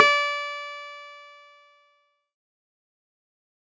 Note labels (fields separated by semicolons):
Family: keyboard; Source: electronic; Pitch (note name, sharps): D5; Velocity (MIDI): 50; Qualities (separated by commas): distorted, fast decay